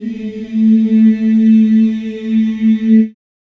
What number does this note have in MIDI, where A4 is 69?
57